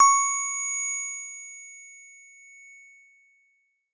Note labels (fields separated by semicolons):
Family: mallet percussion; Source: acoustic; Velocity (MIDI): 100; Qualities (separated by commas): bright